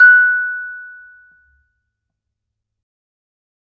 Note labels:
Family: mallet percussion; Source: acoustic; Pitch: F#6; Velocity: 50; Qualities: reverb

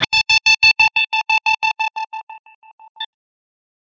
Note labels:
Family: guitar; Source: electronic; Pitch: A5; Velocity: 75; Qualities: bright, distorted, tempo-synced

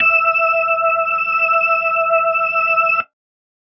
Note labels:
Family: organ; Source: electronic; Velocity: 127

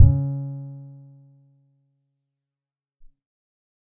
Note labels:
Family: guitar; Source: acoustic; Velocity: 25; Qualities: dark

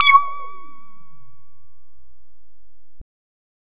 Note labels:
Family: bass; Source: synthesizer; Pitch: C#6; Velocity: 75; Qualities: distorted

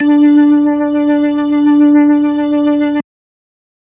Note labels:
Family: organ; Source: electronic; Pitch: D4; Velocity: 75

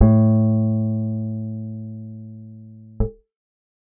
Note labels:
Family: guitar; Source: acoustic; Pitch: A2; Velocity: 50; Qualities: dark

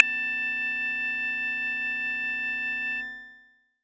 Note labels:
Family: bass; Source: synthesizer; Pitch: A5; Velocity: 100; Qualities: multiphonic

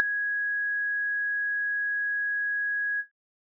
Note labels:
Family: keyboard; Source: electronic; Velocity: 75; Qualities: bright

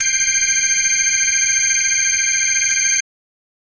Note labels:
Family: organ; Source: electronic; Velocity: 127; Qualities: bright

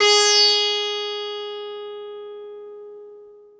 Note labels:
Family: guitar; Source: acoustic; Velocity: 50; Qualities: bright, multiphonic, reverb

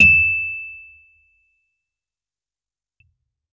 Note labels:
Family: keyboard; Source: electronic; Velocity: 127

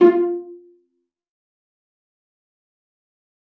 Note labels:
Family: string; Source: acoustic; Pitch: F4; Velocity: 75; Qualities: fast decay, percussive, reverb

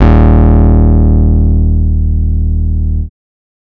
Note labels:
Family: bass; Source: synthesizer; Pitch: D#1; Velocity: 75; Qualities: distorted

